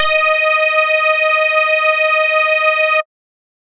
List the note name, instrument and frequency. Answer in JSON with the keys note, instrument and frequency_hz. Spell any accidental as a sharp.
{"note": "D#5", "instrument": "synthesizer bass", "frequency_hz": 622.3}